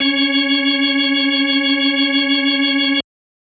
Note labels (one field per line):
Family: organ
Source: electronic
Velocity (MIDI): 25